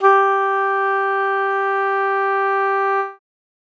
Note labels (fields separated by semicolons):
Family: reed; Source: acoustic; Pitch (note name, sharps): G4; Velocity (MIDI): 75